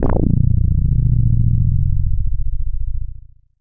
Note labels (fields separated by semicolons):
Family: bass; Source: synthesizer; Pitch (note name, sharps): A#-1; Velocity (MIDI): 75; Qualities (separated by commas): distorted, tempo-synced